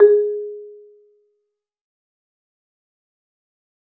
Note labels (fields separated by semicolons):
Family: mallet percussion; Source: acoustic; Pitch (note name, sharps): G#4; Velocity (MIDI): 50; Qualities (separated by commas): dark, fast decay, percussive, reverb